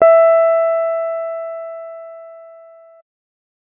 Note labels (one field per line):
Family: keyboard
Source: electronic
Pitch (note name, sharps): E5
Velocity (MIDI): 50